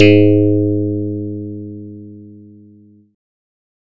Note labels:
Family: bass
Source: synthesizer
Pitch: G#2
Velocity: 75

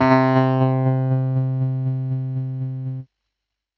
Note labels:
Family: keyboard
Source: electronic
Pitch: C3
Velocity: 100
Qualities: distorted, tempo-synced

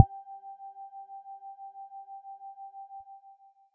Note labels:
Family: mallet percussion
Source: electronic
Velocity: 25

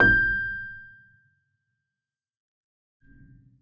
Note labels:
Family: keyboard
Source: acoustic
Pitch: G6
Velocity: 75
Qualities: reverb

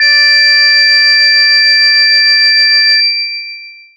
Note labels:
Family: mallet percussion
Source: electronic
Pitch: D5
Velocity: 127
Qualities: bright, long release

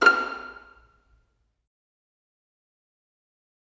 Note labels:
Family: string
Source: acoustic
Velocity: 50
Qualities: fast decay, percussive, reverb

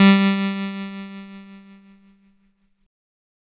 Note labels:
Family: keyboard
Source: electronic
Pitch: G3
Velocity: 25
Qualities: bright, distorted

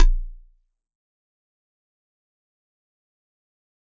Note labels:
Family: mallet percussion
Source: acoustic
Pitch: A#0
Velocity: 100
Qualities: fast decay, percussive

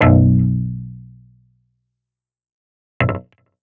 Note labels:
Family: guitar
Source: electronic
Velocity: 50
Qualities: distorted, fast decay

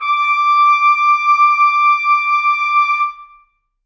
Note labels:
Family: brass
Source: acoustic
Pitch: D6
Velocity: 75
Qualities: reverb

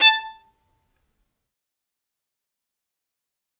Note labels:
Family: string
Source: acoustic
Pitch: A5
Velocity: 100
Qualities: fast decay, percussive, reverb

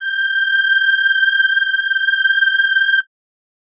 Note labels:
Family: reed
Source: acoustic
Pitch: G6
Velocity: 127

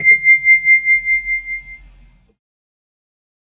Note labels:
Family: keyboard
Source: synthesizer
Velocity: 100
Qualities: fast decay

